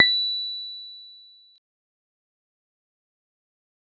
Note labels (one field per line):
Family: guitar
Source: synthesizer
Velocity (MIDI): 25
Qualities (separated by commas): fast decay